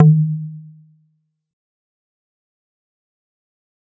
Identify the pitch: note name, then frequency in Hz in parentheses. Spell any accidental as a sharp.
D#3 (155.6 Hz)